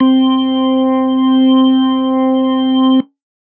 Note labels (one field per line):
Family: organ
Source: electronic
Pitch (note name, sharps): C4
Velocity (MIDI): 25